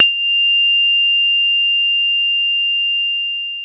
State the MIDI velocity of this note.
127